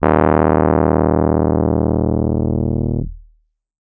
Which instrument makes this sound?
electronic keyboard